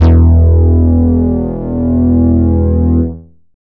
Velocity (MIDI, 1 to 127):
75